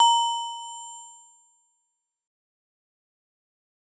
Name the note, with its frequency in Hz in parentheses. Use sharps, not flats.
A#5 (932.3 Hz)